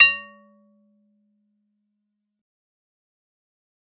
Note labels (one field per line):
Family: mallet percussion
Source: acoustic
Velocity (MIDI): 25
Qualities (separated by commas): fast decay, percussive